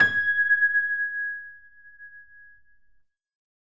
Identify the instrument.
electronic keyboard